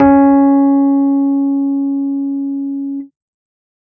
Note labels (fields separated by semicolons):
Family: keyboard; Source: electronic; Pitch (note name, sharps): C#4; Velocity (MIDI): 127